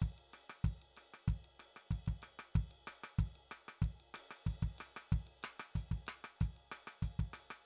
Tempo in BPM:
94 BPM